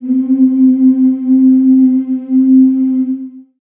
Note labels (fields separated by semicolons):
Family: voice; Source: acoustic; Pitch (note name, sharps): C4; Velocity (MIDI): 100; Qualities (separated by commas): long release, reverb